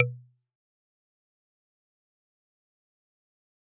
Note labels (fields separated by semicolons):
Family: mallet percussion; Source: acoustic; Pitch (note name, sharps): B2; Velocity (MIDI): 25; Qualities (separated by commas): fast decay, percussive